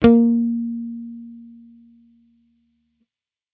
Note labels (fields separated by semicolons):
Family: bass; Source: electronic; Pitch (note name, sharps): A#3; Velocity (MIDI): 100